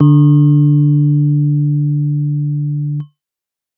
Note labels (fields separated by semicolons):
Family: keyboard; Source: electronic; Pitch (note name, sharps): D3; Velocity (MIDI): 25